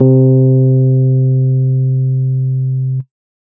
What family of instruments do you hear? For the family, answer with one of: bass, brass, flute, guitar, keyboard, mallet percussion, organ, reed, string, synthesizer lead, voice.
keyboard